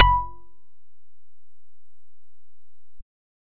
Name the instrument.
synthesizer bass